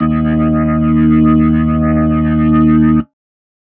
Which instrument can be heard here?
electronic keyboard